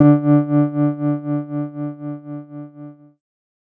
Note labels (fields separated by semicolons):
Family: keyboard; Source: electronic; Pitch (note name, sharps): D3; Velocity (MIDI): 75; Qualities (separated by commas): dark